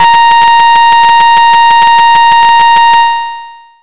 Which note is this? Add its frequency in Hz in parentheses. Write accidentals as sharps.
A#5 (932.3 Hz)